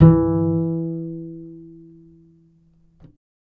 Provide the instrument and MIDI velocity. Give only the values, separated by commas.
electronic bass, 100